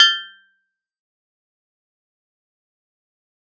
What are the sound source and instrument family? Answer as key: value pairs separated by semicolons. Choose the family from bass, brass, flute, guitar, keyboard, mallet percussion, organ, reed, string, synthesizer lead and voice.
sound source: electronic; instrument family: keyboard